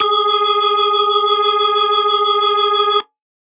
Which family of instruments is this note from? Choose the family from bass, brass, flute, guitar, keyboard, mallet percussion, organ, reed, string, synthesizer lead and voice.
organ